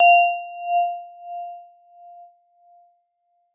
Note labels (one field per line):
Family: mallet percussion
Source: acoustic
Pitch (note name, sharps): F5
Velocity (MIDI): 127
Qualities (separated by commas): non-linear envelope